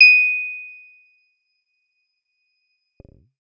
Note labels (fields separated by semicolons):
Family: bass; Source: synthesizer; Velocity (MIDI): 50; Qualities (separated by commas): bright, percussive